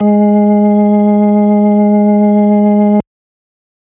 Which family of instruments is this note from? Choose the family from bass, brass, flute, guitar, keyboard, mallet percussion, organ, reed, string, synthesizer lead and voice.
organ